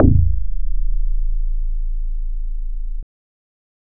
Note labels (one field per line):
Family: bass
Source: synthesizer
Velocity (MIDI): 25